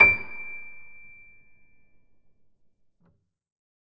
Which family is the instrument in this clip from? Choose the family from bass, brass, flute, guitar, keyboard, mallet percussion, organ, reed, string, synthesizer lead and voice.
keyboard